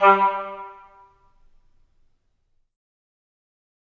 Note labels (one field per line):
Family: reed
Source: acoustic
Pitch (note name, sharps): G3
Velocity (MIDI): 100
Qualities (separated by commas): reverb